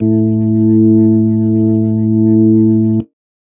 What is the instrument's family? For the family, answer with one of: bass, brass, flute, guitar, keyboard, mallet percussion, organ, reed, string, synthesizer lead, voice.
organ